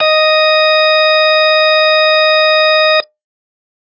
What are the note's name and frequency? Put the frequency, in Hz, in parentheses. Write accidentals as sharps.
D#5 (622.3 Hz)